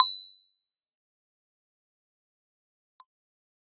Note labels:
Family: keyboard; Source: electronic; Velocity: 50; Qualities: bright, fast decay, percussive

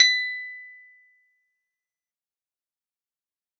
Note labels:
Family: guitar; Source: acoustic; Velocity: 127; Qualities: bright, fast decay, percussive, reverb

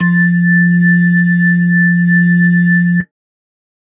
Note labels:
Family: organ; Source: electronic; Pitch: F3; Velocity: 25

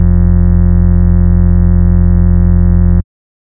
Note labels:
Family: bass; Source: synthesizer; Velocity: 127; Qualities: dark, distorted

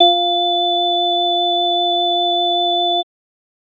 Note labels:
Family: organ; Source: electronic; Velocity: 75; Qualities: multiphonic

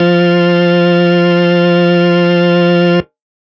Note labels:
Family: organ; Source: electronic; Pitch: F3; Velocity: 50; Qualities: distorted

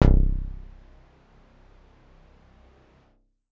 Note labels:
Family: keyboard; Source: electronic; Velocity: 127; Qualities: dark, reverb

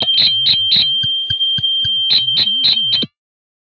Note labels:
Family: guitar; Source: electronic; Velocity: 100

